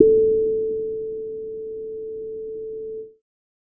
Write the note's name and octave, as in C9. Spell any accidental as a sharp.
A4